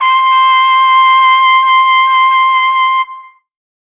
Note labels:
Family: brass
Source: acoustic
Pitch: C6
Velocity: 75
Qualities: distorted

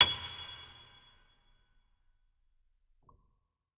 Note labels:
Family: organ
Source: electronic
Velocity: 75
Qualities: reverb

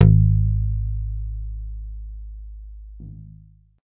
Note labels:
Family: guitar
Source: electronic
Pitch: G#1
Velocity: 127

